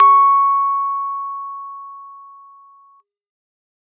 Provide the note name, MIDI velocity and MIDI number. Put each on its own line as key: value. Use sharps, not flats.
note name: C#6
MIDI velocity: 127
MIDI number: 85